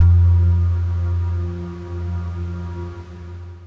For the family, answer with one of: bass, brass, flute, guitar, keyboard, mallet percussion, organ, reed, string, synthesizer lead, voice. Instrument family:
guitar